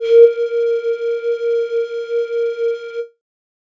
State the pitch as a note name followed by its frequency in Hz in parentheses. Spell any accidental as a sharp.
A#4 (466.2 Hz)